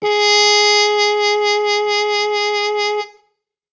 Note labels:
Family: brass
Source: acoustic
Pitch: G#4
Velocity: 100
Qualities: bright

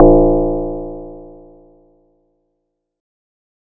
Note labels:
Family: mallet percussion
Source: acoustic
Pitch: A0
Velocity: 75

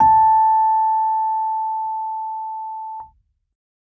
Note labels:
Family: keyboard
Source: electronic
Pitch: A5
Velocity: 50

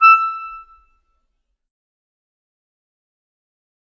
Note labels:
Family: reed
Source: acoustic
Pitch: E6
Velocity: 50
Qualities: fast decay, percussive, reverb

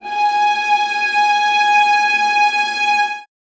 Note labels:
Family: string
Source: acoustic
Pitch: G#5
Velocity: 75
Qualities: reverb

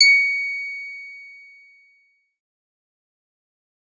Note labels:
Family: synthesizer lead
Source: synthesizer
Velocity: 25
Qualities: distorted, fast decay

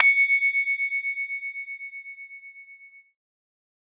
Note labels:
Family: mallet percussion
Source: acoustic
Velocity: 25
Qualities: bright

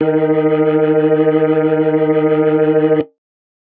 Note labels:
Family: organ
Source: electronic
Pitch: D#3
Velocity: 25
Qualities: distorted

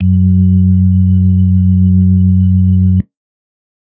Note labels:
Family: organ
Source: electronic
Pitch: F#2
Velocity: 75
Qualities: dark

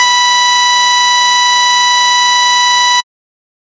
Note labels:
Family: bass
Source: synthesizer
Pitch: B5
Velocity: 75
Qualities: bright, distorted

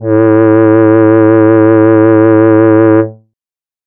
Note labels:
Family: voice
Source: synthesizer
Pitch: A2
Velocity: 127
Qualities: distorted

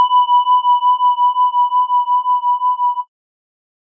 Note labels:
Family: organ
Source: electronic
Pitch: B5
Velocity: 127

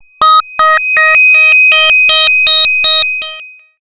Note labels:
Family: bass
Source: synthesizer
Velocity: 75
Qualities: bright, distorted, long release, multiphonic, tempo-synced

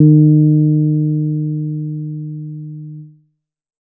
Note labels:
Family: bass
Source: synthesizer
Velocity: 50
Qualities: dark

